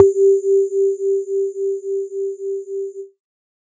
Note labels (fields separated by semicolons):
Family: synthesizer lead; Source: synthesizer; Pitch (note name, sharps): G4; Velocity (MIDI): 75